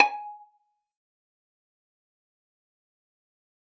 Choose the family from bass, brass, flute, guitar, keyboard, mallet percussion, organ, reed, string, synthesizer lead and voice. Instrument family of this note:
string